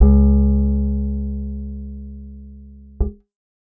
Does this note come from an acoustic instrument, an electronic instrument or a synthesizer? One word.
acoustic